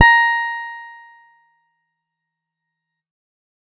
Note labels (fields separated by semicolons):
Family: guitar; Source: electronic; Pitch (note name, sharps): A#5; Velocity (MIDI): 25